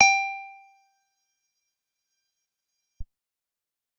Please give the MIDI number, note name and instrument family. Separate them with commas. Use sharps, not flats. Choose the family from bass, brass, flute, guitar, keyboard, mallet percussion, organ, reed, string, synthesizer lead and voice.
79, G5, guitar